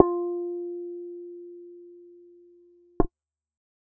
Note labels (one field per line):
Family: bass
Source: synthesizer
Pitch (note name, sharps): F4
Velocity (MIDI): 75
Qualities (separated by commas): dark, reverb